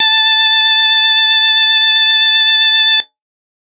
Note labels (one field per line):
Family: organ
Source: electronic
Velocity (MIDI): 100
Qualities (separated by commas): bright, distorted